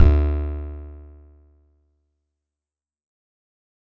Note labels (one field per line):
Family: guitar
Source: acoustic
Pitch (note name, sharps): D2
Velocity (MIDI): 100